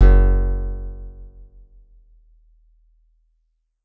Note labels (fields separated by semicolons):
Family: guitar; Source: acoustic; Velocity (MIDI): 100